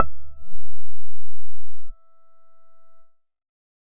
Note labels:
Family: bass; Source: synthesizer; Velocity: 25; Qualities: distorted

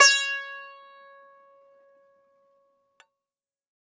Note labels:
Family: guitar; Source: acoustic; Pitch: C#5; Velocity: 100; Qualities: bright, multiphonic, percussive, reverb

